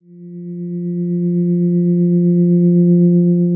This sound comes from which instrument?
electronic guitar